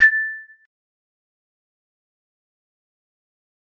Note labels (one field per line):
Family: mallet percussion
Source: acoustic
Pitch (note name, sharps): A6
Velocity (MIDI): 25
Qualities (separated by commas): fast decay, percussive